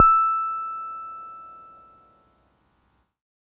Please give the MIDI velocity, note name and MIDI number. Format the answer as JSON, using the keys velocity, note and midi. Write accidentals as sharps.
{"velocity": 50, "note": "E6", "midi": 88}